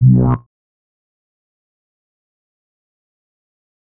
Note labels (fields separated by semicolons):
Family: bass; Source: synthesizer; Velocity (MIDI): 75; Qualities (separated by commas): distorted, fast decay, percussive